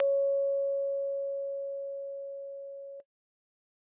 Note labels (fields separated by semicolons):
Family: keyboard; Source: acoustic; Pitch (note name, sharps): C#5; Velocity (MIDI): 25